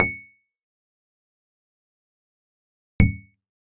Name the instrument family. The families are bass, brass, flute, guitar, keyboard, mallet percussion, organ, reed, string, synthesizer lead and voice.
guitar